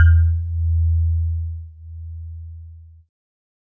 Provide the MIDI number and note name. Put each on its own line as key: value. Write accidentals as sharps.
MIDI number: 40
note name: E2